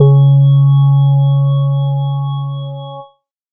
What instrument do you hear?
electronic organ